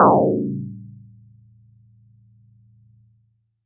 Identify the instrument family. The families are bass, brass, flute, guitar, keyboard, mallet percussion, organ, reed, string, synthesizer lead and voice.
mallet percussion